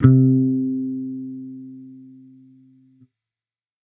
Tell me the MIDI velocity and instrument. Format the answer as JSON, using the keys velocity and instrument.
{"velocity": 50, "instrument": "electronic bass"}